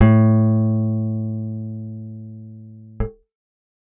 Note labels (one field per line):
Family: guitar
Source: acoustic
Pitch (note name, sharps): A2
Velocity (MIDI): 75